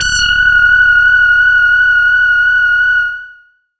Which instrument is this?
synthesizer bass